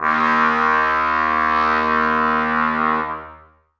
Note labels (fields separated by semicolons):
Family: brass; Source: acoustic; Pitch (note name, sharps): D#2; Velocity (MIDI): 75; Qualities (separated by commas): reverb